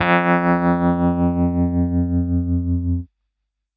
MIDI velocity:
127